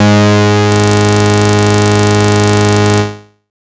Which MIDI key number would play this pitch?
44